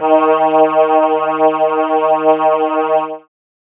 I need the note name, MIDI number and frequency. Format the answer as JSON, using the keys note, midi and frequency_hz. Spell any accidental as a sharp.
{"note": "D#3", "midi": 51, "frequency_hz": 155.6}